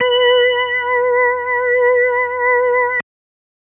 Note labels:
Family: organ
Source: electronic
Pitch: B4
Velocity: 25

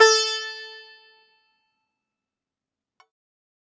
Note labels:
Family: guitar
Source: acoustic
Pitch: A4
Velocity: 127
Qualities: bright, fast decay, multiphonic, reverb

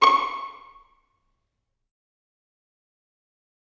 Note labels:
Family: string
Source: acoustic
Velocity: 100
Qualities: fast decay, percussive, reverb

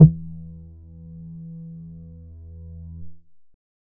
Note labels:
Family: bass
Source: synthesizer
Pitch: E2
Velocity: 25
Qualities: distorted, percussive

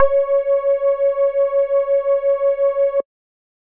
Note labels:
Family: bass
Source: synthesizer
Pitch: C#5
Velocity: 75

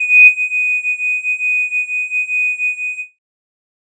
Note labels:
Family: flute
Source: synthesizer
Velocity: 50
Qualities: bright, distorted

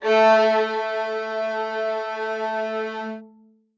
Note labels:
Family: string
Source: acoustic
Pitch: A3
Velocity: 127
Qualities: reverb

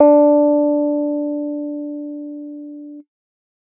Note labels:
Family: keyboard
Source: electronic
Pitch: D4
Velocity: 75

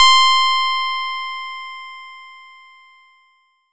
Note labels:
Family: bass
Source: synthesizer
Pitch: C6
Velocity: 75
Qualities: bright, distorted

